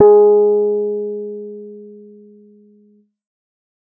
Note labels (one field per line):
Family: keyboard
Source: electronic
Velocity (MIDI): 50